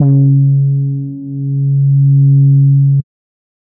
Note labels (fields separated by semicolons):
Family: bass; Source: synthesizer; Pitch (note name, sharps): C#3; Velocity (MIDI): 75; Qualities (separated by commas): dark